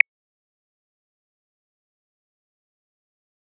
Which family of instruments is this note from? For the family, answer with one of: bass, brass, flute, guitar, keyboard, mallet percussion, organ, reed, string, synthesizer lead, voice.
bass